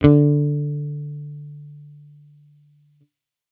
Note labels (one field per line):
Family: bass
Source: electronic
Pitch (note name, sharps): D3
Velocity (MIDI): 75